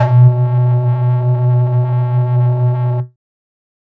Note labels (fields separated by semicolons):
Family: flute; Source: synthesizer; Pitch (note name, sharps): B2; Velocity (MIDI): 127; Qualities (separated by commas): distorted